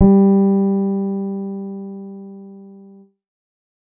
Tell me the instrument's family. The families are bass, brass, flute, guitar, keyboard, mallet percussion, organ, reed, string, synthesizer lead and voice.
keyboard